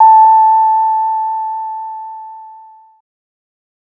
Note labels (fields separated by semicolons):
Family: bass; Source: synthesizer; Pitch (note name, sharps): A5; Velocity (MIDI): 75; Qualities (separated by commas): distorted